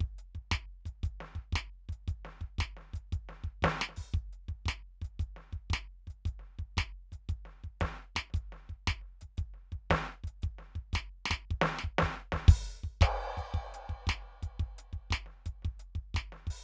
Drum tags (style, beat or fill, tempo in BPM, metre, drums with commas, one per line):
rock
beat
115 BPM
4/4
crash, closed hi-hat, open hi-hat, hi-hat pedal, snare, kick